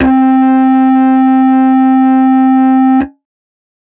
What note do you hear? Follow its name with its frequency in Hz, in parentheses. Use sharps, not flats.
C4 (261.6 Hz)